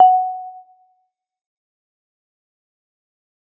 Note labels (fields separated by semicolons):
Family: mallet percussion; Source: acoustic; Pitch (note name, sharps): F#5; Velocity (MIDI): 50; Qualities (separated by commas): fast decay, percussive, reverb